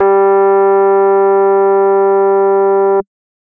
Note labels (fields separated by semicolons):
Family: organ; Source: electronic; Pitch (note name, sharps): G3; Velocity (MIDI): 127; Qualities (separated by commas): distorted